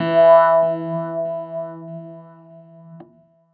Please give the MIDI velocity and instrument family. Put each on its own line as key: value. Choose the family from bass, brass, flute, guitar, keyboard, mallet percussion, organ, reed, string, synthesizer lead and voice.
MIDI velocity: 25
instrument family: keyboard